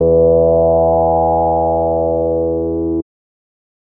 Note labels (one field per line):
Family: bass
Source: synthesizer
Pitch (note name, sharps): E2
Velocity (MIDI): 127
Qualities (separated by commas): distorted